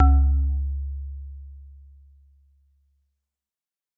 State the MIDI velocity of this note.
127